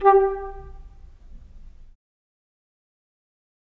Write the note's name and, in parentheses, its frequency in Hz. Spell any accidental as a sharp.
G4 (392 Hz)